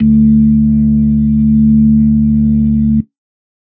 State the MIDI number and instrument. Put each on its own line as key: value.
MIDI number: 38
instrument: electronic organ